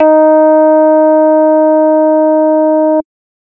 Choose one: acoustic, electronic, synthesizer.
electronic